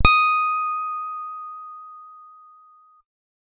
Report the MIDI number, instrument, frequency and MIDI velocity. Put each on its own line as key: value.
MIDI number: 87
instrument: electronic guitar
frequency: 1245 Hz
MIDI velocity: 75